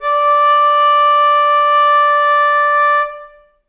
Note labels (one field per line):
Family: flute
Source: acoustic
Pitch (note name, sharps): D5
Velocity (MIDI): 100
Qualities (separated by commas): reverb